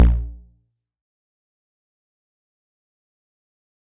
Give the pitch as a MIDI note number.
34